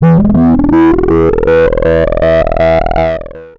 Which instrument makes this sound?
synthesizer bass